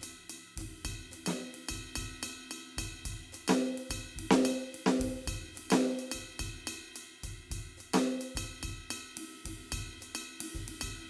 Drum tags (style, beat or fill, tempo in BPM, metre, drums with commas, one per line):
ijexá
beat
108 BPM
4/4
ride, ride bell, hi-hat pedal, snare, kick